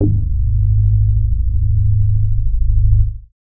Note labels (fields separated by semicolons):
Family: bass; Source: synthesizer; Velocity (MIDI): 25; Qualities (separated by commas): distorted